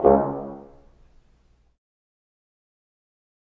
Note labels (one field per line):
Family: brass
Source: acoustic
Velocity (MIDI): 25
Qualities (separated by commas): fast decay, percussive, reverb